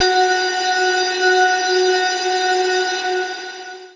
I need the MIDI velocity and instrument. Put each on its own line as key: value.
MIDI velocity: 50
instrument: electronic guitar